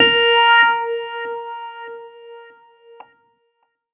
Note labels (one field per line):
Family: keyboard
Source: electronic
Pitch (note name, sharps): A#4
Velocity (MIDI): 75